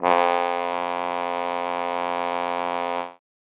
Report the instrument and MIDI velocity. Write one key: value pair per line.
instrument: acoustic brass instrument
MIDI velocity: 127